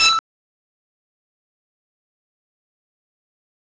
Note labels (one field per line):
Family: bass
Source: synthesizer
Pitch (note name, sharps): E6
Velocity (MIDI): 75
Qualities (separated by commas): fast decay, percussive